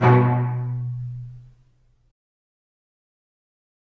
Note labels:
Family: string; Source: acoustic; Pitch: B2; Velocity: 25; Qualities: fast decay, reverb

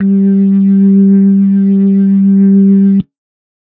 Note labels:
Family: organ; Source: electronic; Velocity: 100

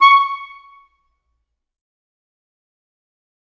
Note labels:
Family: reed; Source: acoustic; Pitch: C#6; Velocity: 100; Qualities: fast decay, percussive, reverb

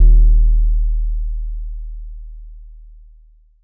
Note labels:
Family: mallet percussion; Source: acoustic; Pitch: D#1; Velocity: 25; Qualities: dark

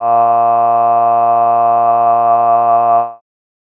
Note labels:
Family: voice; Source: synthesizer; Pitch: A#2; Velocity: 50; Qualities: bright

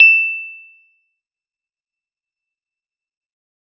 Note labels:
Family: keyboard; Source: electronic; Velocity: 25; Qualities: fast decay, percussive

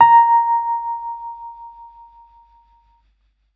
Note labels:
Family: keyboard; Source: electronic; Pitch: A#5; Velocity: 75

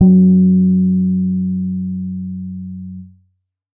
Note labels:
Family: keyboard; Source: electronic; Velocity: 25; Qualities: dark

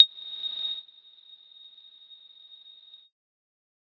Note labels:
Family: mallet percussion; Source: electronic; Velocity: 100; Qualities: bright, non-linear envelope

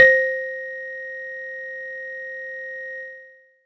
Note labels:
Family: mallet percussion; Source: acoustic; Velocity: 25; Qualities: distorted

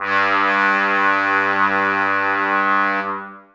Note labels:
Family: brass; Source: acoustic; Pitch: G2; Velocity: 75; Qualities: reverb

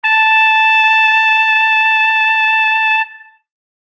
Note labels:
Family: brass; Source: acoustic; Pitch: A5; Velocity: 50; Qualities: distorted

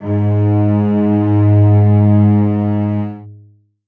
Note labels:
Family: string; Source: acoustic; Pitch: G#2; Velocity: 100; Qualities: long release, reverb

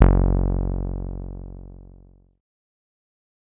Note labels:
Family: bass; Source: synthesizer; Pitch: F#1; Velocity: 25; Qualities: distorted, fast decay

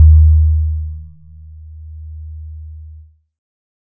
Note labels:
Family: keyboard; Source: electronic; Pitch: D#2; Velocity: 25

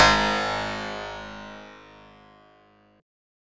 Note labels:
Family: synthesizer lead; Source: synthesizer; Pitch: G#1; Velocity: 127; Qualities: bright, distorted

